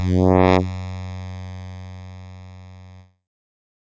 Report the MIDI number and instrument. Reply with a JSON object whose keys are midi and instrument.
{"midi": 42, "instrument": "synthesizer keyboard"}